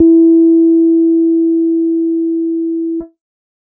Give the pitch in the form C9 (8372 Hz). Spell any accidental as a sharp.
E4 (329.6 Hz)